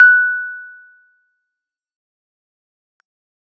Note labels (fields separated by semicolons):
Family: keyboard; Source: electronic; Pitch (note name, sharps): F#6; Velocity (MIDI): 75; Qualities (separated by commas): fast decay, percussive